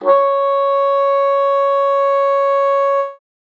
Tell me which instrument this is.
acoustic reed instrument